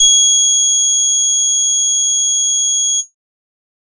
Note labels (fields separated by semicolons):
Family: bass; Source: synthesizer; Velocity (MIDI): 25; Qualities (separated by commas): bright, distorted